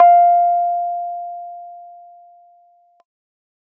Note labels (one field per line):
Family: keyboard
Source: electronic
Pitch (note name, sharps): F5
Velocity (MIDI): 100